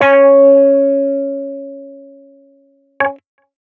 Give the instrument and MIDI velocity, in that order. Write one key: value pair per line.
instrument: electronic guitar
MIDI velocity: 25